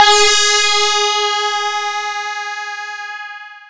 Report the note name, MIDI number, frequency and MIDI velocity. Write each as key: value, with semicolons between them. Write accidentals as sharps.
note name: G#4; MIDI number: 68; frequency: 415.3 Hz; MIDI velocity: 100